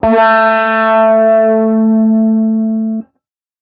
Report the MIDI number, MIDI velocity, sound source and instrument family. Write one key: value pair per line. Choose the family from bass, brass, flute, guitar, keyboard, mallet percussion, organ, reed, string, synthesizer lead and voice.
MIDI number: 57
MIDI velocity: 127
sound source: electronic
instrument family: guitar